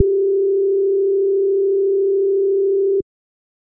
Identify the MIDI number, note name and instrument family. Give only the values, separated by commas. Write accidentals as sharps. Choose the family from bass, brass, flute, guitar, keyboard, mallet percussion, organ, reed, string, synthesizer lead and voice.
67, G4, bass